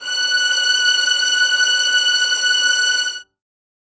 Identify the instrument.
acoustic string instrument